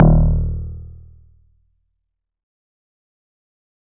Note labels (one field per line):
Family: guitar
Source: acoustic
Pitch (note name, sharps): D#1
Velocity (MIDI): 75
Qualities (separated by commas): distorted, fast decay